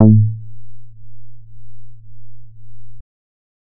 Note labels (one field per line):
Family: bass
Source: synthesizer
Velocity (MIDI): 75